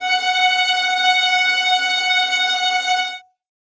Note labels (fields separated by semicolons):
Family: string; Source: acoustic; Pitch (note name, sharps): F#5; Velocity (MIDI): 75; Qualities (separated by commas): bright, non-linear envelope, reverb